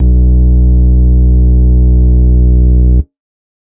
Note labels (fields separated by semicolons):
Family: organ; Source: electronic; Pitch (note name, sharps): B1; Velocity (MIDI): 100